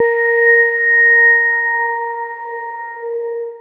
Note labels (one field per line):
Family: keyboard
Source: electronic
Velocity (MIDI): 25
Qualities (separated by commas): dark, long release